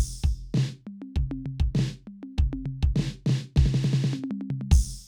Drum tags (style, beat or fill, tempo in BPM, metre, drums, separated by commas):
rock, beat, 100 BPM, 4/4, crash, hi-hat pedal, snare, high tom, mid tom, floor tom, kick